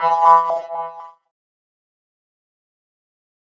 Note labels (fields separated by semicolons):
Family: keyboard; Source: electronic; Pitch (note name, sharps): E3; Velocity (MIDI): 75; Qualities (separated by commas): distorted, fast decay, non-linear envelope